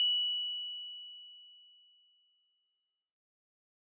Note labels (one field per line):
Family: mallet percussion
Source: acoustic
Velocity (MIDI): 75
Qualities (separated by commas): bright